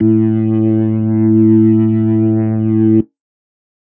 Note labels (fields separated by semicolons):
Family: organ; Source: electronic; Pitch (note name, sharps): A2; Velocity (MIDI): 50; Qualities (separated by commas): distorted